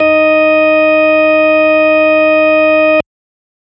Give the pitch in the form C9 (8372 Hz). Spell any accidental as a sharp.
D#4 (311.1 Hz)